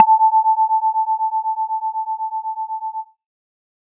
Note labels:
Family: synthesizer lead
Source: synthesizer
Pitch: A5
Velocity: 75

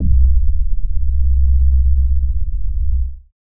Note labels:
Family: bass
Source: synthesizer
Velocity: 25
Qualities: distorted

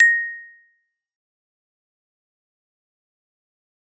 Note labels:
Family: mallet percussion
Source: acoustic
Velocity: 75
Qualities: fast decay, percussive

